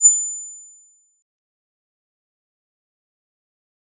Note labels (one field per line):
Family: mallet percussion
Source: electronic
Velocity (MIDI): 50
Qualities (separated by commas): bright, fast decay, percussive